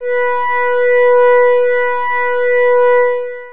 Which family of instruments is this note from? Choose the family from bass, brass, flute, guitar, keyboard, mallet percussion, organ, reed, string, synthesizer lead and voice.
organ